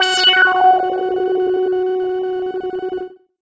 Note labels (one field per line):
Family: bass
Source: synthesizer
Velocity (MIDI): 50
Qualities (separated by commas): distorted, non-linear envelope